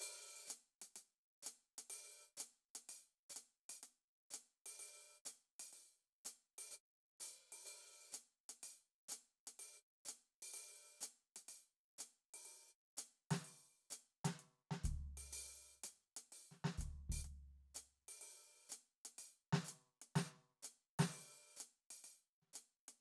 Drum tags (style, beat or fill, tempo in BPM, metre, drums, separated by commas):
jazz, beat, 125 BPM, 4/4, closed hi-hat, open hi-hat, hi-hat pedal, snare, kick